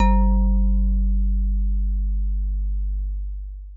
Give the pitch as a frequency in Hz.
49 Hz